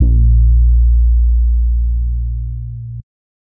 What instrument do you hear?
synthesizer bass